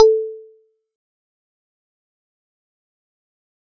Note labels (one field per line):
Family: mallet percussion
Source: acoustic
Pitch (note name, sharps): A4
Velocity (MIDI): 50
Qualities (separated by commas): fast decay, percussive